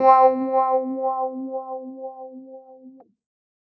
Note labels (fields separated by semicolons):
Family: keyboard; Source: electronic; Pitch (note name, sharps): C4; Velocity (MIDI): 25